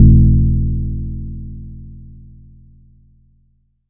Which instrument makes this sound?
acoustic mallet percussion instrument